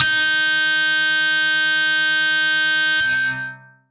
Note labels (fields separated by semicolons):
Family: guitar; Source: electronic; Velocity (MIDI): 75; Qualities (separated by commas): bright, distorted, long release